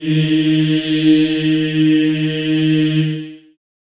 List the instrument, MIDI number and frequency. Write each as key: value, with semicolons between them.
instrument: acoustic voice; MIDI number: 51; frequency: 155.6 Hz